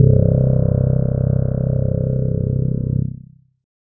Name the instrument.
electronic keyboard